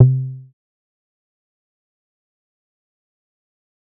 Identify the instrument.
synthesizer bass